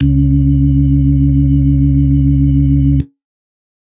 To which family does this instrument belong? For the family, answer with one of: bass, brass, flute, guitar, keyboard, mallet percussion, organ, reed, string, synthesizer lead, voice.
organ